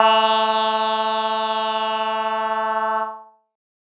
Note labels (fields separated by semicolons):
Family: keyboard; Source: electronic; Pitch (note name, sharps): A3; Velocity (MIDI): 75; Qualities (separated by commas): distorted, multiphonic